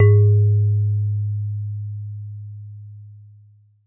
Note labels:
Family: mallet percussion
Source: acoustic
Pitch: G#2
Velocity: 100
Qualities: dark, reverb

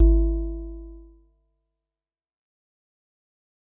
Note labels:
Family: mallet percussion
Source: acoustic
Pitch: G#1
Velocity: 75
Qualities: dark, fast decay

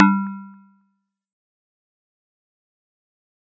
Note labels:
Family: mallet percussion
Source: acoustic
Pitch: G3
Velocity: 127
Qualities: fast decay, percussive

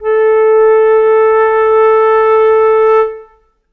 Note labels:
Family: flute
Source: acoustic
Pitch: A4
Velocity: 25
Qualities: reverb

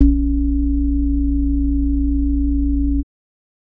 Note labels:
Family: organ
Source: electronic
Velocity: 25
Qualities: multiphonic

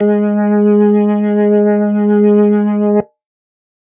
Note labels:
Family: organ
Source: electronic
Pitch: G#3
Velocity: 127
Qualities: distorted

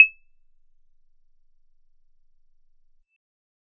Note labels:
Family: bass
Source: synthesizer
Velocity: 25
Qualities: bright, percussive

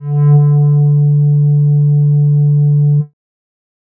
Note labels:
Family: bass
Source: synthesizer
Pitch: D3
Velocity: 100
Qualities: dark

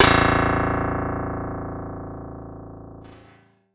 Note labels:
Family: guitar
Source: synthesizer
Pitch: A0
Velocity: 100

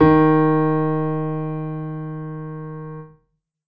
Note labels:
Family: keyboard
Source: acoustic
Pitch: D#3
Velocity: 75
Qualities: reverb

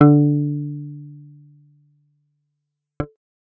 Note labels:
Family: bass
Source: synthesizer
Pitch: D3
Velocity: 75

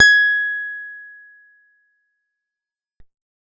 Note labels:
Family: guitar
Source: acoustic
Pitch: G#6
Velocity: 75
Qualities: fast decay

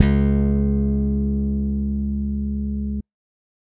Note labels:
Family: bass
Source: electronic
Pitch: C#2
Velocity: 100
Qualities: bright

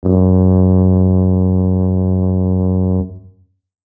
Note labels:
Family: brass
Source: acoustic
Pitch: F#2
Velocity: 50

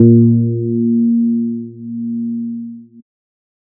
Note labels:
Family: bass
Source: synthesizer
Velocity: 100

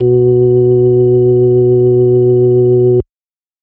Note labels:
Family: organ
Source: electronic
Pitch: B2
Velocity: 127

